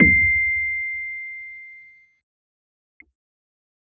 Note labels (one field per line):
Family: keyboard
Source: electronic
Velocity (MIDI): 25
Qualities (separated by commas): fast decay